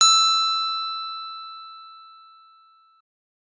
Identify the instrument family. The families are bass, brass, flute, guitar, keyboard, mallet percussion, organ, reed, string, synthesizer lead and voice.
keyboard